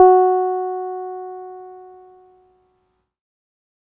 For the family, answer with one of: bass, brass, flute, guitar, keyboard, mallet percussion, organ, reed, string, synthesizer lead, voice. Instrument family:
keyboard